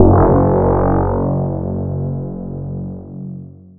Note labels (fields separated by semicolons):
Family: mallet percussion; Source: electronic; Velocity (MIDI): 25; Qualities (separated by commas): distorted, long release, non-linear envelope